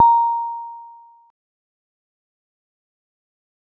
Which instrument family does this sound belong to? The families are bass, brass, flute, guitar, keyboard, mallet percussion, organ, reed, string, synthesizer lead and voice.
mallet percussion